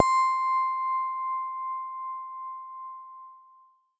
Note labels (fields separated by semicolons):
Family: guitar; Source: electronic; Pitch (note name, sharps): C6; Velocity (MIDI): 100; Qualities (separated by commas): reverb